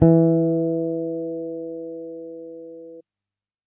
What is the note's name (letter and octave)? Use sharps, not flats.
E3